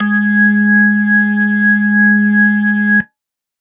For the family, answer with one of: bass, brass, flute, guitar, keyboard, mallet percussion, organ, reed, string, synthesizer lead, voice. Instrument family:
organ